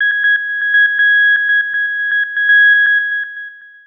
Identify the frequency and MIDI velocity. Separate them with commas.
1661 Hz, 25